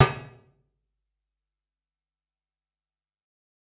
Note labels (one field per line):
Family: guitar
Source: electronic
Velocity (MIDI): 50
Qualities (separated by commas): fast decay, percussive, reverb